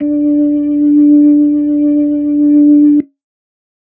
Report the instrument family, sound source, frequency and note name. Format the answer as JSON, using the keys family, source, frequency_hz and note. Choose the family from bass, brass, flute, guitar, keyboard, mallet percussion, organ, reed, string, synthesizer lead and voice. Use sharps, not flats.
{"family": "organ", "source": "electronic", "frequency_hz": 293.7, "note": "D4"}